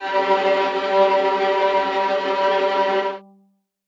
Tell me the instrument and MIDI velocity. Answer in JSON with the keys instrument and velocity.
{"instrument": "acoustic string instrument", "velocity": 75}